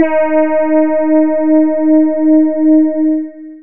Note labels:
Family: voice; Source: synthesizer; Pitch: D#4; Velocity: 75; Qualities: long release

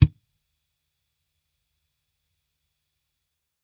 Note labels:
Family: bass; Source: electronic; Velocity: 25; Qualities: percussive

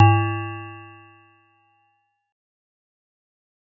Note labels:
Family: mallet percussion; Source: acoustic; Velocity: 127; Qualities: fast decay

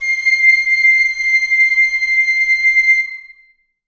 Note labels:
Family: reed; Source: acoustic; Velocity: 50; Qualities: reverb

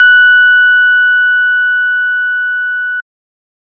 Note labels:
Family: organ; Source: electronic; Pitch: F#6; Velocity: 127

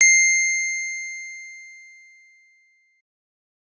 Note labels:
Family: keyboard; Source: electronic; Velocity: 127; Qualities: bright

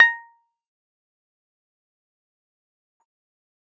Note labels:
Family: keyboard; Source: electronic; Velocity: 100; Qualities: fast decay, percussive

